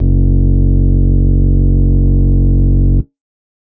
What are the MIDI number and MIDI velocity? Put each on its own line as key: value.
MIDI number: 30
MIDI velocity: 25